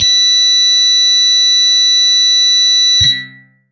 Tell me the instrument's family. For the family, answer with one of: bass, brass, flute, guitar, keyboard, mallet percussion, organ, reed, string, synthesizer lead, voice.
guitar